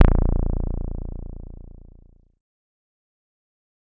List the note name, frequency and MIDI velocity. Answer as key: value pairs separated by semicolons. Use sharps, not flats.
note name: A#0; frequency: 29.14 Hz; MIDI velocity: 50